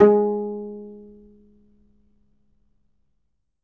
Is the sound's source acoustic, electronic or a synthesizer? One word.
acoustic